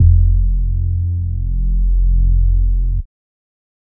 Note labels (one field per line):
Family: bass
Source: synthesizer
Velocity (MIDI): 25